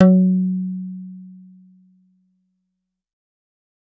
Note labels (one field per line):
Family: bass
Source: synthesizer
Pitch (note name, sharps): F#3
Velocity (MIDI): 100